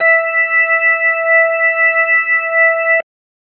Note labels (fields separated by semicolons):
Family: organ; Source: electronic; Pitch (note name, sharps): E5; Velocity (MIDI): 50